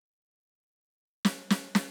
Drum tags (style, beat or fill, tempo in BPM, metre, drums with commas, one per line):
gospel
fill
120 BPM
4/4
snare